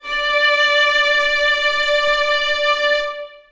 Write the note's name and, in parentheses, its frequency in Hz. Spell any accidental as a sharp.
D5 (587.3 Hz)